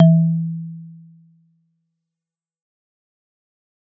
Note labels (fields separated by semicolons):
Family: mallet percussion; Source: acoustic; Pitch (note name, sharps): E3; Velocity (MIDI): 75; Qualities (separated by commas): dark, fast decay